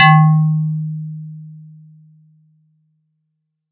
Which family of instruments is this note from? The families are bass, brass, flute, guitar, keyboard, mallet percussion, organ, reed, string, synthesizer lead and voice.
mallet percussion